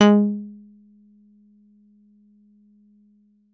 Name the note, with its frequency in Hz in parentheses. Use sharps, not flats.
G#3 (207.7 Hz)